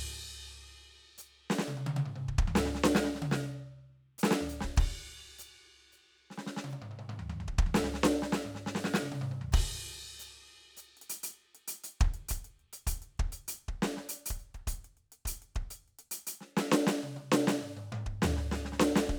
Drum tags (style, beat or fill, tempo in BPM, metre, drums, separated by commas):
hip-hop, beat, 100 BPM, 4/4, crash, closed hi-hat, hi-hat pedal, snare, high tom, mid tom, floor tom, kick